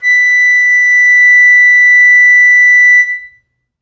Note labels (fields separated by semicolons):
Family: flute; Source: acoustic; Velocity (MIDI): 100; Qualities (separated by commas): reverb